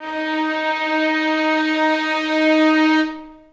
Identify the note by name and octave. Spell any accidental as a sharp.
D#4